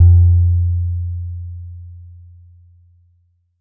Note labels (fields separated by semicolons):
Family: mallet percussion; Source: acoustic; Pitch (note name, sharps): F2; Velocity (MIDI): 25; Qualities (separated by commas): dark